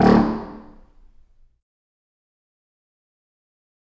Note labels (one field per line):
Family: reed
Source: acoustic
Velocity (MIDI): 127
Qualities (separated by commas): distorted, fast decay, percussive, reverb